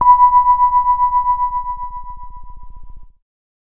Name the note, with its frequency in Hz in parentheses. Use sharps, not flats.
B5 (987.8 Hz)